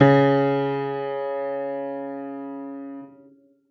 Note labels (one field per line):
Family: keyboard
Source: acoustic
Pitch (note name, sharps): C#3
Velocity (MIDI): 127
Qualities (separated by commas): reverb